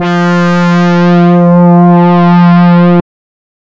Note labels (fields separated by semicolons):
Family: reed; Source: synthesizer; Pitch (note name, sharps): F3; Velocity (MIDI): 75; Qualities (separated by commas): distorted, non-linear envelope